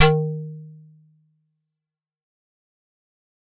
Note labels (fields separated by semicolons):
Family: keyboard; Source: acoustic; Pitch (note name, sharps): D#3; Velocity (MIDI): 127; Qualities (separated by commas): fast decay, percussive